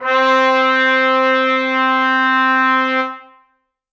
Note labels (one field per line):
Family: brass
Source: acoustic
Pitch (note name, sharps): C4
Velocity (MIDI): 127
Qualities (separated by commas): bright, reverb